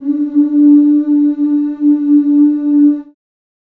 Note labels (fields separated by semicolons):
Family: voice; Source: acoustic; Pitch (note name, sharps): D4; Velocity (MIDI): 100; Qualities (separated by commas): dark, reverb